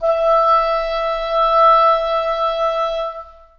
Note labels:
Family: reed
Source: acoustic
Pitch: E5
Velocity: 25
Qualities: long release, reverb

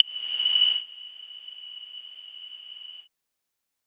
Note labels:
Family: mallet percussion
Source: electronic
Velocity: 127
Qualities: bright, non-linear envelope

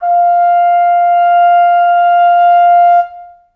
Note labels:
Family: brass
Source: acoustic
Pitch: F5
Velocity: 50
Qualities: reverb

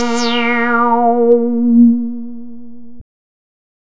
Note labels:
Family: bass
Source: synthesizer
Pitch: A#3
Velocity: 127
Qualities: bright, distorted

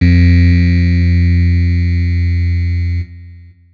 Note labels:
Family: keyboard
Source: electronic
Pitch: F2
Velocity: 75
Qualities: bright, distorted, long release

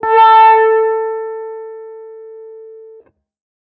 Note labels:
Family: guitar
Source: electronic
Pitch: A4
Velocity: 100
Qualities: distorted, non-linear envelope

